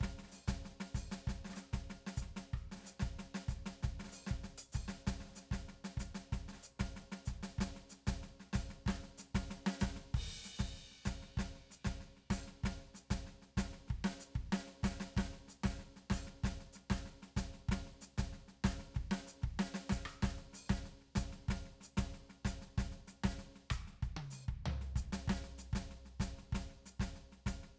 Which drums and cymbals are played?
ride, closed hi-hat, open hi-hat, hi-hat pedal, snare, cross-stick, high tom, floor tom and kick